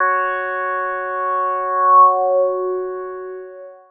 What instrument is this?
synthesizer lead